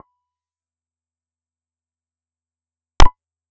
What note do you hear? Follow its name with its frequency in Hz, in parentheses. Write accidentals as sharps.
B5 (987.8 Hz)